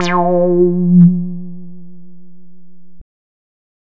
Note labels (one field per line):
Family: bass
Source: synthesizer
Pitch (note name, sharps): F3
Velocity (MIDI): 75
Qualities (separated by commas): distorted